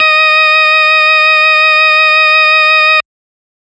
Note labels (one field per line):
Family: organ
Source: electronic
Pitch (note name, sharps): D#5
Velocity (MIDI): 25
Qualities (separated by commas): bright, distorted